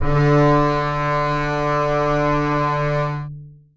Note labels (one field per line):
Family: string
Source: acoustic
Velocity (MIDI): 25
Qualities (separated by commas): long release, reverb